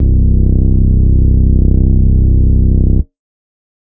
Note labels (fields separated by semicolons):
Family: organ; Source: electronic; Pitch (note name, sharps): C1; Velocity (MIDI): 100; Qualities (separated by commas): distorted